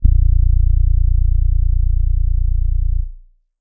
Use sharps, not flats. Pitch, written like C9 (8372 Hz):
A#0 (29.14 Hz)